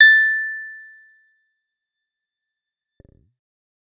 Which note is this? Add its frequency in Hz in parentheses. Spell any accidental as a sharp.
A6 (1760 Hz)